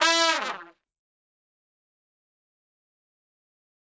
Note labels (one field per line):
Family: brass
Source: acoustic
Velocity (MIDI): 100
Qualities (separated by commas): bright, fast decay, reverb